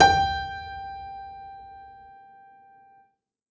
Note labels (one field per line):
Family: keyboard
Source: acoustic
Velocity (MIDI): 127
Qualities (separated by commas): reverb